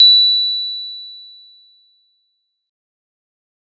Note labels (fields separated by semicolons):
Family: mallet percussion; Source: acoustic; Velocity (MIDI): 75; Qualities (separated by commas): bright, fast decay